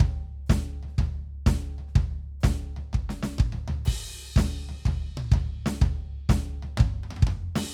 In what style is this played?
swing